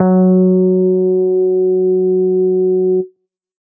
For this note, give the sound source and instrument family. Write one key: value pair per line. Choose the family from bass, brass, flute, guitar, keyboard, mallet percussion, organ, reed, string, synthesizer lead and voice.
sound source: synthesizer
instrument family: bass